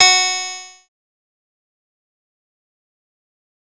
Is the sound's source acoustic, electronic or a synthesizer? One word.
synthesizer